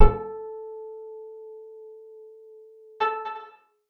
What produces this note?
acoustic guitar